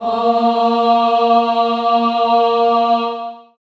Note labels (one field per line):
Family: voice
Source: acoustic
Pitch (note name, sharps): A#3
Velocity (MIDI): 75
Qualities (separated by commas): long release, reverb